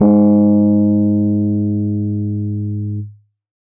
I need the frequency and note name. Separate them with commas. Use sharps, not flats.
103.8 Hz, G#2